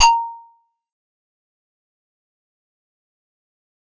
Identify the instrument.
acoustic keyboard